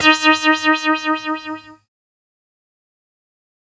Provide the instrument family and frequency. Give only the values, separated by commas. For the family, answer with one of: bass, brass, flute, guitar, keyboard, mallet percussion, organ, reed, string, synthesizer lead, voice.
keyboard, 311.1 Hz